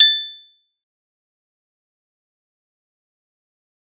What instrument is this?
acoustic mallet percussion instrument